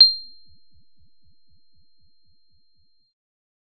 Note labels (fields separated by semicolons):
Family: bass; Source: synthesizer; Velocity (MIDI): 127; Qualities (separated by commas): bright, percussive